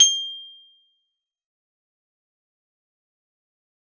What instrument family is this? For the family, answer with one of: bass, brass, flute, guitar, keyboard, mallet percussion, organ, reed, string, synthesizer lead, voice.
guitar